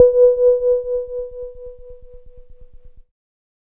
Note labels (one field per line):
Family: keyboard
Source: electronic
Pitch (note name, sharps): B4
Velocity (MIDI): 75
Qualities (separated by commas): dark